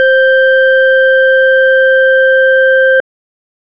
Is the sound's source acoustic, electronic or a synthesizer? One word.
electronic